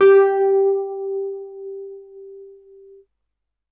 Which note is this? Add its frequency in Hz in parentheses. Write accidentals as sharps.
G4 (392 Hz)